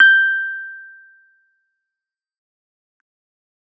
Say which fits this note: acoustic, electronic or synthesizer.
electronic